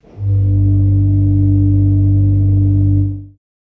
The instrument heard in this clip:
acoustic organ